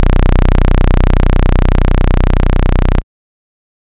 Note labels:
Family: bass; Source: synthesizer; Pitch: B0; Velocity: 127; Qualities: bright, distorted

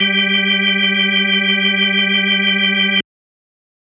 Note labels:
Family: organ; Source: electronic; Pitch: G3; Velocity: 100

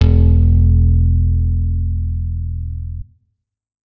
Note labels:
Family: guitar; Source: electronic; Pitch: E1; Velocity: 75; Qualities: reverb

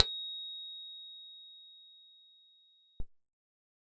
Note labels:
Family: keyboard; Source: electronic; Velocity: 100

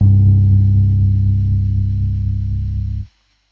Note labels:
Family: keyboard; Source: electronic; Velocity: 50; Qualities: dark

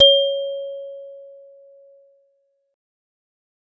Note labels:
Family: mallet percussion; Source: acoustic; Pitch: C#5; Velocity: 50

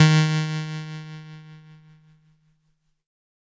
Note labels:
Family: keyboard; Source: electronic; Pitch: D#3; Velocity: 50; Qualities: bright, distorted

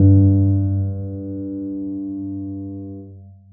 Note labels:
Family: keyboard; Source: acoustic; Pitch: G2; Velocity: 50; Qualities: dark, long release, reverb

